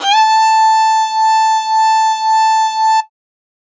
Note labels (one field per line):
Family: string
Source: acoustic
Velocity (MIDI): 127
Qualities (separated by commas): bright